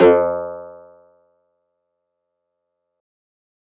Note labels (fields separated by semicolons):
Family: guitar; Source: synthesizer; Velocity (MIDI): 100